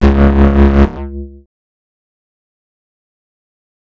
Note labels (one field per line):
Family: bass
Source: synthesizer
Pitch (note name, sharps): C#2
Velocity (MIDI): 25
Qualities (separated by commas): distorted, fast decay, multiphonic